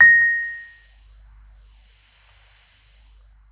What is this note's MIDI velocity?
25